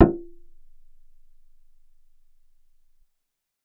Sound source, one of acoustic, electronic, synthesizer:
synthesizer